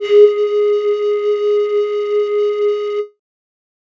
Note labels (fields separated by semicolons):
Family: flute; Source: synthesizer; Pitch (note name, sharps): G#4; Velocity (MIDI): 50; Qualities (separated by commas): distorted